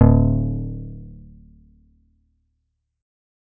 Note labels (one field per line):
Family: bass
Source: synthesizer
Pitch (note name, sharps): D1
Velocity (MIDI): 75